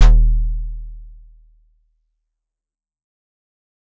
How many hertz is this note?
38.89 Hz